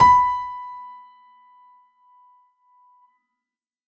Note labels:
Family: keyboard; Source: acoustic; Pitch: B5; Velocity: 127

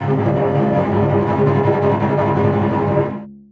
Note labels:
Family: string; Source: acoustic; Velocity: 127; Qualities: long release, non-linear envelope, reverb

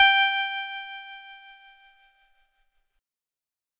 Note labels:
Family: keyboard; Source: electronic; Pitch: G5; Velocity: 127; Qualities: bright, distorted

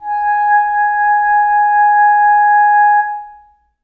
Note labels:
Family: reed; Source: acoustic; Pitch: G#5; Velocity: 25; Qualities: long release, reverb

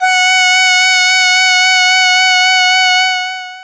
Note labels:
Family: voice; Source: synthesizer; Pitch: F#5; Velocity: 100; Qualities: bright, distorted, long release

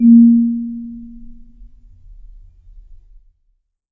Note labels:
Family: mallet percussion; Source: acoustic; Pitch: A#3; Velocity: 25; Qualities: dark, reverb

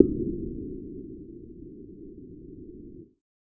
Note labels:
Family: bass; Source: synthesizer; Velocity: 25

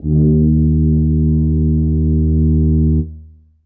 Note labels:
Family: brass; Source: acoustic; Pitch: D#2; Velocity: 25; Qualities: dark, reverb

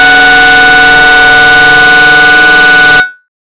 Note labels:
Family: bass; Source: synthesizer; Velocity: 25; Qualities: bright, distorted

